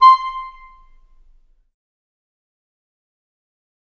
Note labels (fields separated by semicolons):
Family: reed; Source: acoustic; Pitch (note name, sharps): C6; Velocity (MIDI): 75; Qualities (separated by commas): fast decay, percussive, reverb